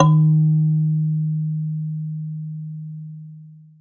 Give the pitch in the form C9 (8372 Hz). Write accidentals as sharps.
D#3 (155.6 Hz)